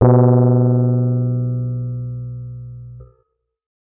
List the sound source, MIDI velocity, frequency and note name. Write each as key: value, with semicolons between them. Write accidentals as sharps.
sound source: electronic; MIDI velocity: 50; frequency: 123.5 Hz; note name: B2